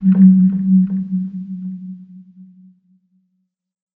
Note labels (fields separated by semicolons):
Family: synthesizer lead; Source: synthesizer; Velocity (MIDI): 100; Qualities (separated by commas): dark, non-linear envelope, reverb